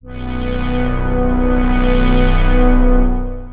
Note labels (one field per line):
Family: synthesizer lead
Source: synthesizer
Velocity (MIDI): 100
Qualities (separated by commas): bright, long release, non-linear envelope